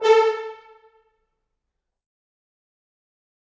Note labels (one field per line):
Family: brass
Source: acoustic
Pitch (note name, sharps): A4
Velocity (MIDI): 127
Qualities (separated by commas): bright, fast decay, percussive, reverb